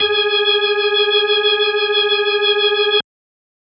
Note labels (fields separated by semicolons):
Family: organ; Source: electronic; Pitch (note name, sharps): G#4; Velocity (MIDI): 100